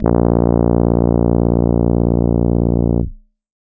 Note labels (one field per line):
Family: keyboard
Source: electronic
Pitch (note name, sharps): A#0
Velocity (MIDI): 75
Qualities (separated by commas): distorted